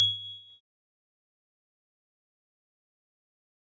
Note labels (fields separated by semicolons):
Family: keyboard; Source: electronic; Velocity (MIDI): 100; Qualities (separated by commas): bright, fast decay, percussive, reverb